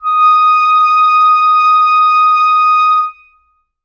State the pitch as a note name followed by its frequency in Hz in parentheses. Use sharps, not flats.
D#6 (1245 Hz)